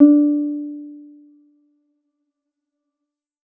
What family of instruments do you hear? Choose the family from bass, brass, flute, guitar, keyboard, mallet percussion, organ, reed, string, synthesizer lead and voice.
keyboard